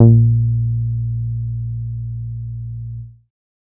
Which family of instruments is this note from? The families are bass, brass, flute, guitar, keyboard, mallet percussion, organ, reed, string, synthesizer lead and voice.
bass